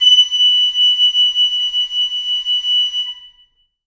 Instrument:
acoustic flute